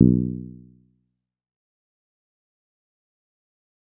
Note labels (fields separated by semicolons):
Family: bass; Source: synthesizer; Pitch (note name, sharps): B1; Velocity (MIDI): 100; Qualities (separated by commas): dark, fast decay, percussive